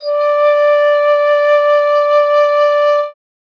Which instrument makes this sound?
acoustic flute